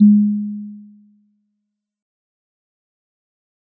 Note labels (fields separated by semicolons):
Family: mallet percussion; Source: acoustic; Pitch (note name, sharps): G#3; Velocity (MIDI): 25; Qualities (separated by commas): dark, fast decay